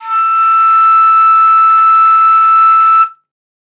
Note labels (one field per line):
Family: flute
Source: acoustic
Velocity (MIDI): 50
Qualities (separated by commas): bright